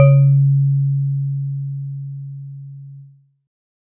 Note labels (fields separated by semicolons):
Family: mallet percussion; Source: acoustic; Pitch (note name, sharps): C#3; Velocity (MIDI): 25